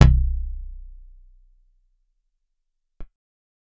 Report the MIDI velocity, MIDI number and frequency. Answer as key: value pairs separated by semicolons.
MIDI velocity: 75; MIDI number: 23; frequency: 30.87 Hz